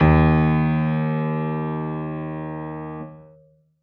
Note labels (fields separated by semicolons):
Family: keyboard; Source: acoustic; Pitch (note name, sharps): D#2; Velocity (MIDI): 100